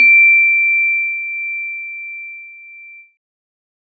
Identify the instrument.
electronic keyboard